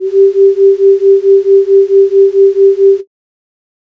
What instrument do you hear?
synthesizer flute